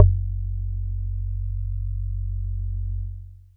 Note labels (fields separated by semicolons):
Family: mallet percussion; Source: acoustic; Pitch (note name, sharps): F#1; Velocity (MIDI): 50; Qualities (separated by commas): dark